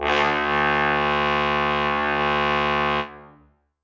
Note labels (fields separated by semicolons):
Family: brass; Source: acoustic; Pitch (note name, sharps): D2; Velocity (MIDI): 75; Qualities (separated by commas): reverb